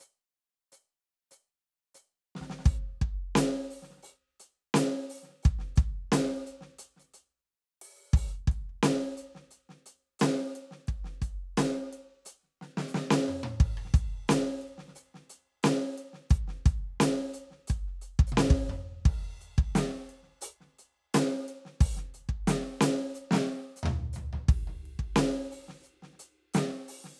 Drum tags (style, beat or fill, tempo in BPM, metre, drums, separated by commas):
rock, beat, 88 BPM, 4/4, crash, ride, closed hi-hat, open hi-hat, hi-hat pedal, snare, cross-stick, high tom, mid tom, floor tom, kick